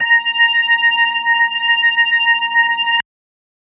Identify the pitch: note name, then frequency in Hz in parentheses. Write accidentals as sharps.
A#5 (932.3 Hz)